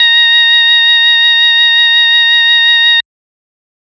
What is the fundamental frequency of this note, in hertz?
932.3 Hz